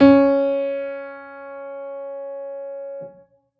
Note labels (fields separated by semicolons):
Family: keyboard; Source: acoustic; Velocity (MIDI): 75